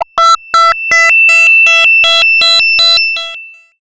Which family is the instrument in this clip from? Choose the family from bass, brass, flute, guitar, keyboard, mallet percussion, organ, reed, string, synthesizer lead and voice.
bass